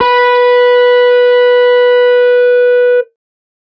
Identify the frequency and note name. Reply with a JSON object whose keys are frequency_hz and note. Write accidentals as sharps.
{"frequency_hz": 493.9, "note": "B4"}